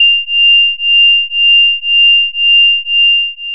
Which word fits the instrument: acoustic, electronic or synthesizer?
synthesizer